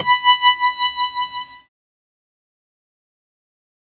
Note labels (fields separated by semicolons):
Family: keyboard; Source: synthesizer; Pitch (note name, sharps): B5; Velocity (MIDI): 25; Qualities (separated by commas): bright, distorted, fast decay